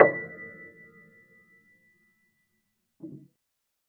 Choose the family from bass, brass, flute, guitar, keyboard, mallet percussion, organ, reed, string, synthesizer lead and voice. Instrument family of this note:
keyboard